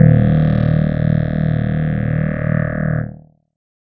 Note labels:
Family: keyboard; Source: electronic; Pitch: D#1; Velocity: 75; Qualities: distorted, multiphonic

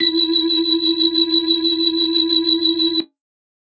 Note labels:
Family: organ; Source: electronic; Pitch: E4; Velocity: 127; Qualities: bright

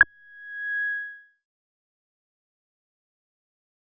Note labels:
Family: bass; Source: synthesizer; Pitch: G#6; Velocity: 25; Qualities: distorted, fast decay

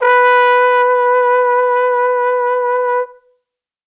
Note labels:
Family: brass; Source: acoustic; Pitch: B4; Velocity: 25

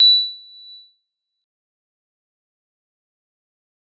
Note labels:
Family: mallet percussion; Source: acoustic; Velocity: 75; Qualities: bright, fast decay, non-linear envelope, percussive

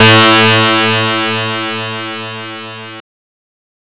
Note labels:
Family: guitar; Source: synthesizer; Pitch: A2; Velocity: 127; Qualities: bright, distorted

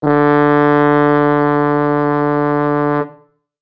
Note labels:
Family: brass; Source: acoustic; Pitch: D3; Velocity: 127

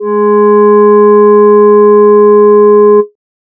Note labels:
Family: voice; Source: synthesizer; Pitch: G#3; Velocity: 100

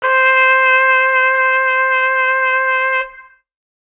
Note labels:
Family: brass; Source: acoustic; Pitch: C5; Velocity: 25; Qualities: distorted

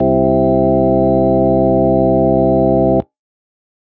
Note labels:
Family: organ; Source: electronic; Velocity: 100

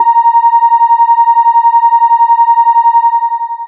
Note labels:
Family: bass; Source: synthesizer; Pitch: A#5; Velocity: 75; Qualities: long release

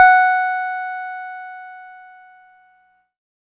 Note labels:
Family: keyboard; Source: electronic; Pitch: F#5; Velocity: 50; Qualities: distorted

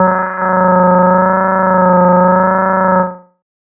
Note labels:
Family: bass; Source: synthesizer; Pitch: F#3; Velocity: 50; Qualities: distorted, tempo-synced

